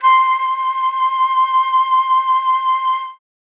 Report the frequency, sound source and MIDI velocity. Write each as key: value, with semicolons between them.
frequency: 1047 Hz; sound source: acoustic; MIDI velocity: 127